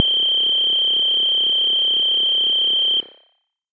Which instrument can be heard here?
synthesizer bass